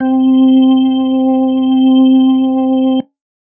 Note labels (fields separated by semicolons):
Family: organ; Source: electronic; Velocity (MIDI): 75; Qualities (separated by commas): dark